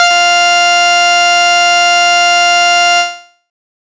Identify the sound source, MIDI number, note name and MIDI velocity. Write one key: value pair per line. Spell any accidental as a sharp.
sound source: synthesizer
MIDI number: 77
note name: F5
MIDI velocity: 100